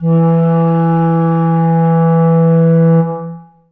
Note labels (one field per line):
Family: reed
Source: acoustic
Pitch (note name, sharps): E3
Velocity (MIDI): 75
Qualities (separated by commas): dark, long release, reverb